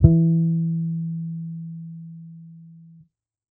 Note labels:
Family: bass; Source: electronic; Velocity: 25; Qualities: dark

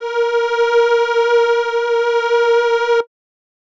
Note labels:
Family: reed; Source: acoustic; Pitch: A#4; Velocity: 127

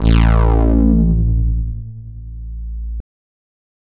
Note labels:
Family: bass; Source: synthesizer; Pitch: A1; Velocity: 127; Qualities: bright, distorted

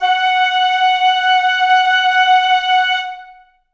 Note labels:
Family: reed; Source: acoustic; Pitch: F#5; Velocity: 100; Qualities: reverb

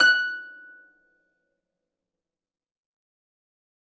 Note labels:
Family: string; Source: acoustic; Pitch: F#6; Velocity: 75; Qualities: fast decay, percussive, reverb

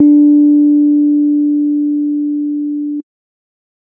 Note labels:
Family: keyboard; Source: electronic; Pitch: D4; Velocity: 25; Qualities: dark

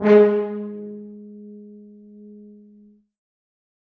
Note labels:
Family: brass; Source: acoustic; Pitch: G#3; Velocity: 50; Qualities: reverb

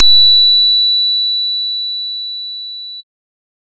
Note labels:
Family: bass; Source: synthesizer; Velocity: 75; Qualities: bright, distorted

